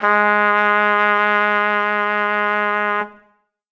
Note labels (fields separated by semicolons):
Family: brass; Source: acoustic; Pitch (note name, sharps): G#3; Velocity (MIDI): 50